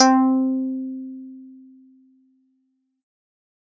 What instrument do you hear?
electronic keyboard